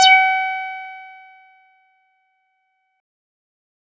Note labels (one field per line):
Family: bass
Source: synthesizer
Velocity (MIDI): 127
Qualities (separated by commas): distorted